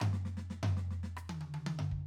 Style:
jazz-funk